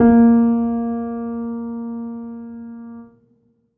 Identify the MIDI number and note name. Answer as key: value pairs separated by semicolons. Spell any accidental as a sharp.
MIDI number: 58; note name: A#3